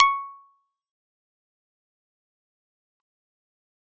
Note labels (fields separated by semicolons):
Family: keyboard; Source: electronic; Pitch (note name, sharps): C#6; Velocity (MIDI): 100; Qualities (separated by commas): distorted, fast decay, percussive